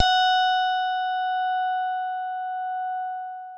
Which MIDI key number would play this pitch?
78